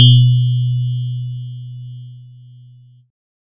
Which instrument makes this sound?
electronic keyboard